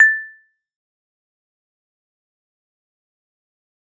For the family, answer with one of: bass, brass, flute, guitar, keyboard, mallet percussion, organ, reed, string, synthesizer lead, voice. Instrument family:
mallet percussion